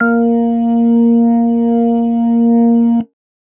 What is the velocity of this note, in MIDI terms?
25